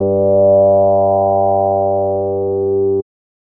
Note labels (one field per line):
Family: bass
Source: synthesizer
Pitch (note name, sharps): G2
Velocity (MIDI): 127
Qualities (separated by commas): distorted